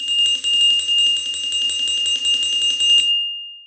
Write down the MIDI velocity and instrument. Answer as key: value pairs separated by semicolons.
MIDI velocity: 75; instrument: acoustic mallet percussion instrument